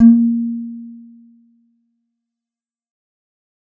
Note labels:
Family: guitar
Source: electronic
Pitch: A#3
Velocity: 50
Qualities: dark, fast decay, reverb

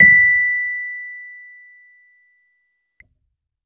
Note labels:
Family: keyboard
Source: electronic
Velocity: 75

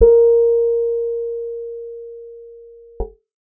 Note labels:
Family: guitar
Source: acoustic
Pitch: A#4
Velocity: 25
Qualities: dark

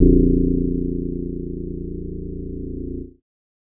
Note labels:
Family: bass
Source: synthesizer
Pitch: A#0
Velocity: 75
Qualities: dark

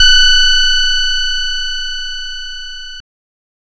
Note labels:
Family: guitar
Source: synthesizer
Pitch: F#6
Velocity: 25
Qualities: bright, distorted

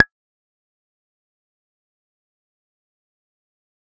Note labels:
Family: bass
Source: synthesizer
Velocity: 127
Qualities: fast decay, percussive

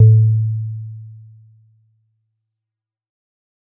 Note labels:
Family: mallet percussion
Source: acoustic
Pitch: A2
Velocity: 75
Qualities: dark, fast decay

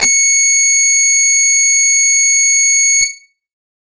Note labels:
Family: guitar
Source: electronic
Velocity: 75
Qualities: distorted

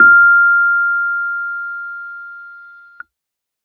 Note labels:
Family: keyboard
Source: electronic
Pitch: F6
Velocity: 25

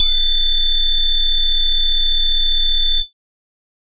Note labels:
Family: bass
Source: synthesizer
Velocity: 127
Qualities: bright, distorted, multiphonic, tempo-synced

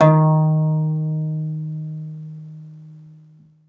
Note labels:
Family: guitar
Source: acoustic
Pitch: D#3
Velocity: 25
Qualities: reverb

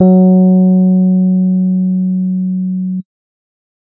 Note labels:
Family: keyboard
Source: electronic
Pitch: F#3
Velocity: 100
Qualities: dark

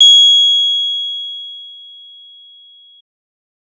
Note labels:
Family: bass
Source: synthesizer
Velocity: 127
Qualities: bright

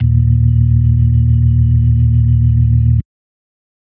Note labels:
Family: organ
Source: electronic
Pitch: D#1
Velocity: 127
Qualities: dark

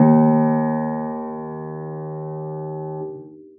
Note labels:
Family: keyboard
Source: acoustic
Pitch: D#2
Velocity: 50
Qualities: long release, reverb

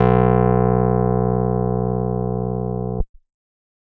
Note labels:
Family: keyboard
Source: electronic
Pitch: B1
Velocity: 127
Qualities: distorted

